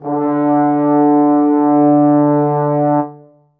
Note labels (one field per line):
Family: brass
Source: acoustic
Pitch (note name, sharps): D3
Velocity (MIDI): 75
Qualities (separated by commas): dark, reverb